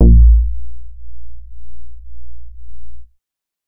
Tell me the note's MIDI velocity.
50